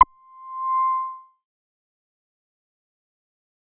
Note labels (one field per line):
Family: bass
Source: synthesizer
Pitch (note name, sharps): C6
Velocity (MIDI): 50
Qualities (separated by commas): fast decay